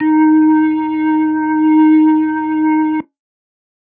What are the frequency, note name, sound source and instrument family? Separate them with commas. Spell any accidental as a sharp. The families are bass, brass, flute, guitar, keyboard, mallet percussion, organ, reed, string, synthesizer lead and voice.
311.1 Hz, D#4, electronic, organ